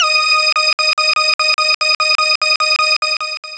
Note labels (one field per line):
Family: synthesizer lead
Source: synthesizer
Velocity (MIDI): 100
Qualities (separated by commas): long release